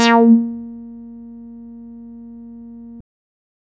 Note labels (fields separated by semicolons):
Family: bass; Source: synthesizer; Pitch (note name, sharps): A#3; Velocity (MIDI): 75; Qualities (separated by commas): distorted